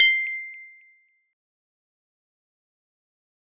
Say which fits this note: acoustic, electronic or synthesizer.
acoustic